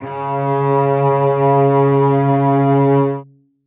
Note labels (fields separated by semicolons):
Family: string; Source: acoustic; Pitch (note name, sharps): C#3; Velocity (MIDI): 100; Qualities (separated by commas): reverb